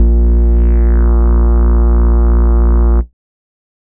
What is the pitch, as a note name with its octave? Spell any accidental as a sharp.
A#1